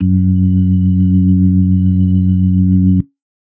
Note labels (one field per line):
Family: organ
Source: electronic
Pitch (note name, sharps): F#2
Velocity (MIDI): 50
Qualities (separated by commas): dark